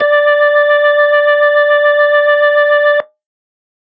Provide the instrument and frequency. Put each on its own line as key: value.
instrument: electronic organ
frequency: 587.3 Hz